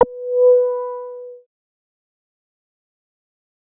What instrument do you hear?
synthesizer bass